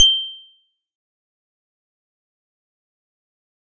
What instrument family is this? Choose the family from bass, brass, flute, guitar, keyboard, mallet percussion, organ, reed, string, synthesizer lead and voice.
mallet percussion